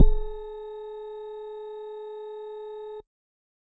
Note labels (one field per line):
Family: bass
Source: synthesizer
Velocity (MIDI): 25